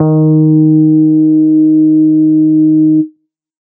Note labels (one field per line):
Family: bass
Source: synthesizer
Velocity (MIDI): 127